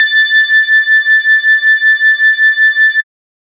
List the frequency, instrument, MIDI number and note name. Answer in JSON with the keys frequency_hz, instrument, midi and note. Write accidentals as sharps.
{"frequency_hz": 1760, "instrument": "synthesizer bass", "midi": 93, "note": "A6"}